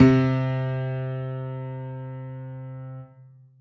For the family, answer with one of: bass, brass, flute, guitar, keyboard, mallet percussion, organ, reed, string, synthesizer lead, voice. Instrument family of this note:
keyboard